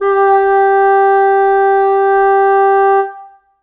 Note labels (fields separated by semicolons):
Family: reed; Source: acoustic; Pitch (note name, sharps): G4; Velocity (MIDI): 127; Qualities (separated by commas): reverb